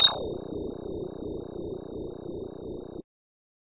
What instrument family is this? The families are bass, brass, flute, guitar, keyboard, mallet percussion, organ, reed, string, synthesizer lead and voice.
bass